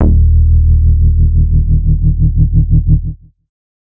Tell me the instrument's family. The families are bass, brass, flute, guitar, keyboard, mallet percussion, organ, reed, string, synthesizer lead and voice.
bass